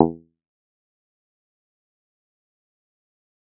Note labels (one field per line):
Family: guitar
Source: electronic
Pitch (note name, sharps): E2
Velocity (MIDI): 75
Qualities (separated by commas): fast decay, percussive